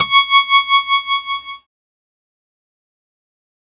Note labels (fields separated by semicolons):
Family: keyboard; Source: synthesizer; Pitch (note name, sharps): C#6; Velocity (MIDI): 127; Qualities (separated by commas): bright, distorted, fast decay